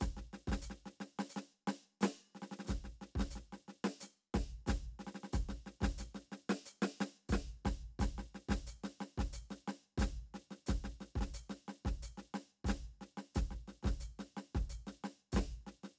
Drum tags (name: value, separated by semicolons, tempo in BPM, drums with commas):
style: folk rock; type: beat; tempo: 90 BPM; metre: 4/4; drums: hi-hat pedal, snare, kick